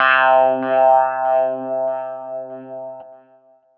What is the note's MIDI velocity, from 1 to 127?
127